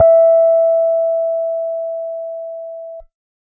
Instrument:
electronic keyboard